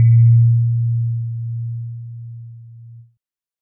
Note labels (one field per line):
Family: keyboard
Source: electronic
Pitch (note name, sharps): A#2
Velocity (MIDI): 25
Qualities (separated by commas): multiphonic